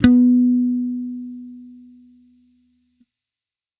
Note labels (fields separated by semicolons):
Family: bass; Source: electronic; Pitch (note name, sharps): B3; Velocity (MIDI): 100